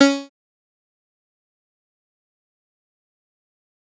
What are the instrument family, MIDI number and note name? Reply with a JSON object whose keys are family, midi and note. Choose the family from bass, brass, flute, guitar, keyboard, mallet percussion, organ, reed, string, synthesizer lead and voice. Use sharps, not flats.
{"family": "bass", "midi": 61, "note": "C#4"}